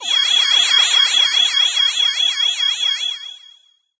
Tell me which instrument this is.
synthesizer voice